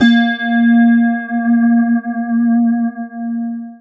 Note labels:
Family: guitar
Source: electronic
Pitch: A#3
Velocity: 75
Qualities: long release, multiphonic, non-linear envelope

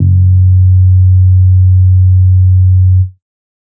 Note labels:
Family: bass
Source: synthesizer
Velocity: 50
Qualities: dark

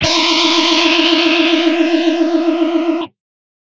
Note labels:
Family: guitar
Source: electronic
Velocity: 100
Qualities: bright, distorted

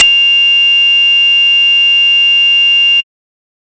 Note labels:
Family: bass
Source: synthesizer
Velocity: 127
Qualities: bright, distorted, tempo-synced

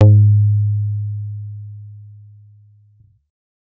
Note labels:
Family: bass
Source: synthesizer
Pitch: G#2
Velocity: 127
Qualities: dark

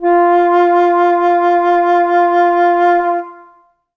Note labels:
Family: flute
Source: acoustic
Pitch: F4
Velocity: 100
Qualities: long release, reverb

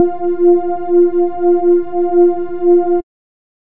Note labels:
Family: bass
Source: synthesizer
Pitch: F4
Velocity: 25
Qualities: dark

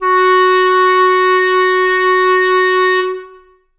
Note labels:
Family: reed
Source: acoustic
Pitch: F#4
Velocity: 127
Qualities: long release, reverb

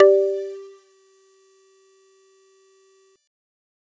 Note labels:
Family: mallet percussion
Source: acoustic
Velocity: 25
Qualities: multiphonic, percussive

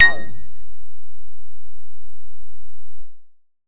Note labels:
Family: bass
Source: synthesizer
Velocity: 25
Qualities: distorted

